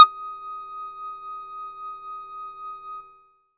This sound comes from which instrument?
synthesizer bass